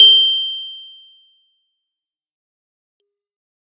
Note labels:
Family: keyboard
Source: acoustic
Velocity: 75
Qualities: bright, fast decay

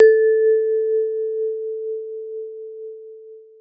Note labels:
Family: mallet percussion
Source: acoustic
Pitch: A4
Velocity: 127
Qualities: long release

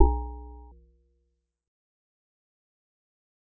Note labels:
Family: mallet percussion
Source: synthesizer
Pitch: B1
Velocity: 25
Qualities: fast decay, multiphonic, percussive

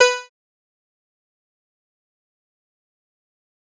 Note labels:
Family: bass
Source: synthesizer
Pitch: B4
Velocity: 25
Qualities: bright, distorted, fast decay, percussive

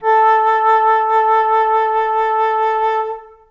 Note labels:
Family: flute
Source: acoustic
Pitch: A4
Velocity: 75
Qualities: reverb

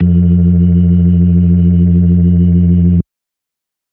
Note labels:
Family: organ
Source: electronic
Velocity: 25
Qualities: dark

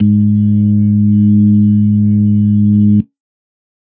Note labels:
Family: organ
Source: electronic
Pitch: G#2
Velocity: 25

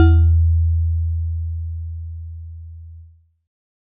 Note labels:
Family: mallet percussion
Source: acoustic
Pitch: E2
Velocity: 25

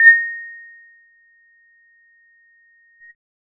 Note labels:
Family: bass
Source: synthesizer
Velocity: 50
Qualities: percussive

